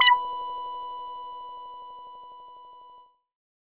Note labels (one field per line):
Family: bass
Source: synthesizer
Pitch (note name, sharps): B5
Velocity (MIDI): 75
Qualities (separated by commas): distorted